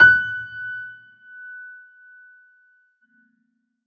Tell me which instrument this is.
acoustic keyboard